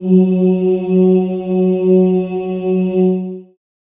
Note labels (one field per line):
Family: voice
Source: acoustic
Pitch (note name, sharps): F#3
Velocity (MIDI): 25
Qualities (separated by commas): dark, long release, reverb